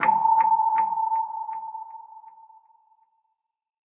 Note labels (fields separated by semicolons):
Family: synthesizer lead; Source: synthesizer; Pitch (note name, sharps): A5; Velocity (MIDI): 100; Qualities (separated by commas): non-linear envelope, reverb